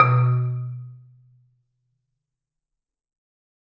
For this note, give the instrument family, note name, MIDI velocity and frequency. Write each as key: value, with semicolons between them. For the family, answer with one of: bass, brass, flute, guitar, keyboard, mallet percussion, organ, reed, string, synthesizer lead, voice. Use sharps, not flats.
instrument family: mallet percussion; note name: B2; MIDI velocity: 100; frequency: 123.5 Hz